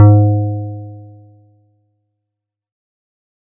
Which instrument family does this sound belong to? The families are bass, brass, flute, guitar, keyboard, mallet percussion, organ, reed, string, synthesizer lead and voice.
keyboard